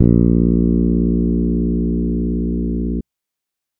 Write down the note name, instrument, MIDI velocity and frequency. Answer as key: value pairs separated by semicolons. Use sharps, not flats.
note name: A#1; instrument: electronic bass; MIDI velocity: 50; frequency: 58.27 Hz